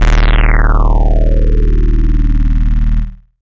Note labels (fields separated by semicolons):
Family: bass; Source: synthesizer; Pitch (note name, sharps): D#0; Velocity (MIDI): 100; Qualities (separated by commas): bright, distorted, non-linear envelope